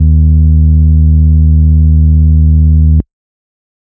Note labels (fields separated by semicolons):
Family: organ; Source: electronic; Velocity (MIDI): 127; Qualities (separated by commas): bright, distorted